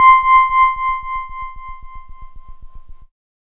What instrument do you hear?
electronic keyboard